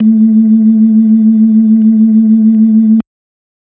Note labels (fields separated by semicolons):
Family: organ; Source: electronic; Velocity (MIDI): 127; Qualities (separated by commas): dark